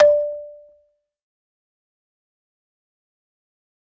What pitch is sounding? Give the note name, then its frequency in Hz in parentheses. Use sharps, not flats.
D5 (587.3 Hz)